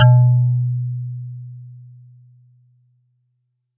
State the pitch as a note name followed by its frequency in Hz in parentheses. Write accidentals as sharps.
B2 (123.5 Hz)